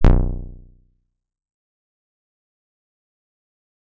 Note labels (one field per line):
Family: guitar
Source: electronic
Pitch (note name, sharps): B0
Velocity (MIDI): 25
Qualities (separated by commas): fast decay, percussive